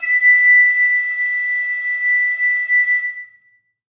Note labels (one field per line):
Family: flute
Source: acoustic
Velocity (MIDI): 100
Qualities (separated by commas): reverb